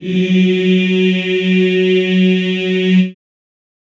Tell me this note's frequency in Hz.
185 Hz